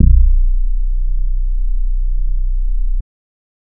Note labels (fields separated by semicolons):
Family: bass; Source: synthesizer; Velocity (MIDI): 50; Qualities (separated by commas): dark